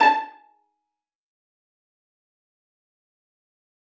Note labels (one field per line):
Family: string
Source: acoustic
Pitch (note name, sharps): A5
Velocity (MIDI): 127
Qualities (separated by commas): fast decay, percussive, reverb